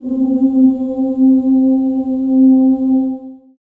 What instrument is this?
acoustic voice